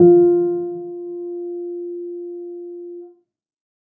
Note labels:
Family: keyboard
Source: acoustic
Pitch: F4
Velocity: 25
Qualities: dark, reverb

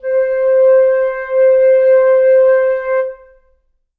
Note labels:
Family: reed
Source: acoustic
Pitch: C5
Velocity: 25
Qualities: reverb

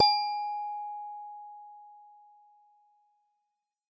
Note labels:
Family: mallet percussion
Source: acoustic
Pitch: G#5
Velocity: 100

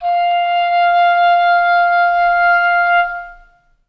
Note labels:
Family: reed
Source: acoustic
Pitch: F5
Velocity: 50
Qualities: long release, reverb

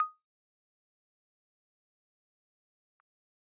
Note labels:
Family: keyboard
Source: electronic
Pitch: D#6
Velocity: 50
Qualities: fast decay, percussive

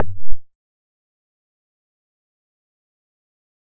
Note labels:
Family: bass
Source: synthesizer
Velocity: 25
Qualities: fast decay, percussive

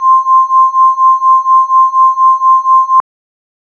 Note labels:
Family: organ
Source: electronic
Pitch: C6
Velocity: 100

